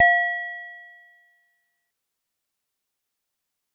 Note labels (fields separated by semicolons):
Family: mallet percussion; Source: acoustic; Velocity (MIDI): 50; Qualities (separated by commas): bright, fast decay